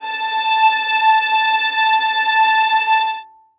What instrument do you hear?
acoustic string instrument